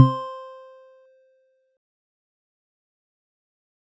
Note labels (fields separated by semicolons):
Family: mallet percussion; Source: acoustic; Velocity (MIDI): 25; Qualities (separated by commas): fast decay, percussive